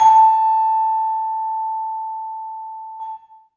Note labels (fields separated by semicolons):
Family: mallet percussion; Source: acoustic; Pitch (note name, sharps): A5; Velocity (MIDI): 127; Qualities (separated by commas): reverb